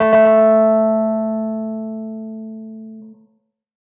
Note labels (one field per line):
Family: keyboard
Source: electronic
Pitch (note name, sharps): A3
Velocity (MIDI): 127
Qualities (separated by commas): tempo-synced